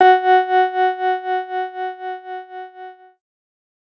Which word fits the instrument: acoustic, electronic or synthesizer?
electronic